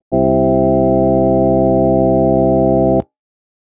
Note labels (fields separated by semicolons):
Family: organ; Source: electronic; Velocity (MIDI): 25